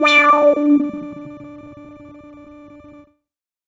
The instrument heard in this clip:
synthesizer bass